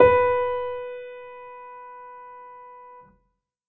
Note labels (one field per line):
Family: keyboard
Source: acoustic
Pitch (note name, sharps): B4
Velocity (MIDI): 50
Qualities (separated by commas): reverb